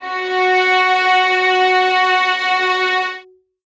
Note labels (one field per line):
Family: string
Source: acoustic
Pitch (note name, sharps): F#4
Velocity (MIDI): 75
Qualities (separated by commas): reverb